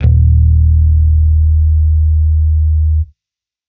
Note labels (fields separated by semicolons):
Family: bass; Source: electronic; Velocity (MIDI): 100